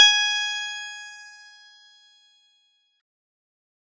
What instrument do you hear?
synthesizer lead